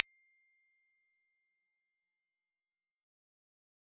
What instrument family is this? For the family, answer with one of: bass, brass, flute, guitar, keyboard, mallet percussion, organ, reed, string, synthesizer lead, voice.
bass